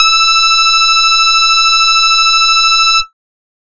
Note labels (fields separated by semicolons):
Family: bass; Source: synthesizer; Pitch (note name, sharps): E6; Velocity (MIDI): 127; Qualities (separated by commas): bright, distorted, multiphonic, tempo-synced